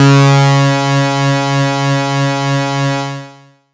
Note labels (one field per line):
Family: bass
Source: synthesizer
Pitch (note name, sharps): C#3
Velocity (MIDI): 127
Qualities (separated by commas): bright, distorted, long release